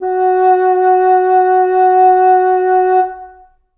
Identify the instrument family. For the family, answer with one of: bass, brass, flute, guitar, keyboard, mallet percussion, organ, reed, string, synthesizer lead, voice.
reed